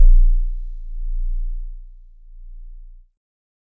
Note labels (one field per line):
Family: keyboard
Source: electronic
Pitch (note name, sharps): A#0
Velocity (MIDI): 25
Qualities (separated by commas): multiphonic